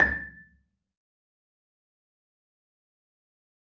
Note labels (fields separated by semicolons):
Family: mallet percussion; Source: acoustic; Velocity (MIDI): 50; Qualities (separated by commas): fast decay, percussive, reverb